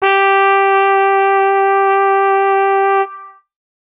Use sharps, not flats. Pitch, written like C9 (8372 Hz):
G4 (392 Hz)